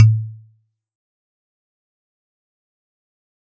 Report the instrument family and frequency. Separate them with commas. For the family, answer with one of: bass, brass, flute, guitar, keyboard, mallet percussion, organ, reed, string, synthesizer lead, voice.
mallet percussion, 110 Hz